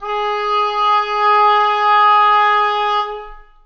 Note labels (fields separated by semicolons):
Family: reed; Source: acoustic; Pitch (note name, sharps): G#4; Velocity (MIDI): 100; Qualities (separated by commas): long release, reverb